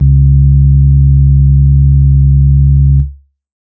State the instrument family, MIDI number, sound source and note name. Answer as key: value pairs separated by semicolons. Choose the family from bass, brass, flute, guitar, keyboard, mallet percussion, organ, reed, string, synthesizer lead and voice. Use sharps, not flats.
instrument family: organ; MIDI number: 37; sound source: electronic; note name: C#2